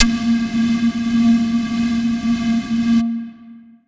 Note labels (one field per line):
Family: flute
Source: acoustic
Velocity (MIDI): 100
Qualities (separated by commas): distorted, long release